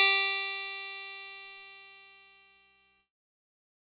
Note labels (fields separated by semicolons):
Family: keyboard; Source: electronic; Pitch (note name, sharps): G4; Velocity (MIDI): 127; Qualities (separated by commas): bright, distorted